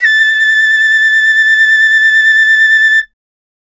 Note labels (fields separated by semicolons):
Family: flute; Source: acoustic; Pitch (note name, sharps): A6; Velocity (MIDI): 127; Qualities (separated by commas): bright